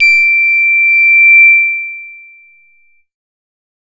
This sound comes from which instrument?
synthesizer bass